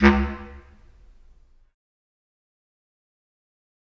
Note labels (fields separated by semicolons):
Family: reed; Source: acoustic; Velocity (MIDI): 50; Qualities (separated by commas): fast decay, percussive, reverb